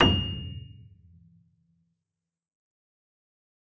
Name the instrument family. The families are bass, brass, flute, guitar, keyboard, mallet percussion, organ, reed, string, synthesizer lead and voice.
keyboard